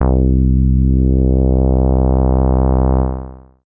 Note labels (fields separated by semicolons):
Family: bass; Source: synthesizer; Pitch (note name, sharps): C2; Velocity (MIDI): 50; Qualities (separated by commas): distorted, long release